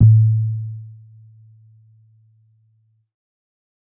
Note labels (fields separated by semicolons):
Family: keyboard; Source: electronic; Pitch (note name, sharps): A2; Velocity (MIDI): 50; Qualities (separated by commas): dark